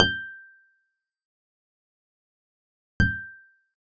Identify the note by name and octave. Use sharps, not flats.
G6